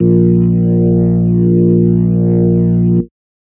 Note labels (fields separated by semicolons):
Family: organ; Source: electronic; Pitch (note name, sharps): A#1; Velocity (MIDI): 127; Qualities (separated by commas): distorted